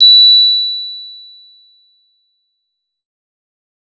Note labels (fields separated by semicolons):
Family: bass; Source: synthesizer; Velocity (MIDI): 25; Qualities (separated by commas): distorted